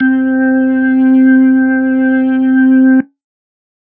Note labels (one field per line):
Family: organ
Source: electronic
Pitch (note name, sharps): C4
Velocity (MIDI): 75